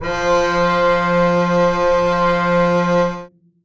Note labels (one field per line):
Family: string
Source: acoustic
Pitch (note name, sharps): F3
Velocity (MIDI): 127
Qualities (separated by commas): reverb